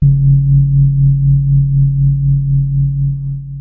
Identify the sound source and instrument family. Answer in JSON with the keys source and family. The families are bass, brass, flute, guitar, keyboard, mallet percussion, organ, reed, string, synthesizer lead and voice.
{"source": "electronic", "family": "keyboard"}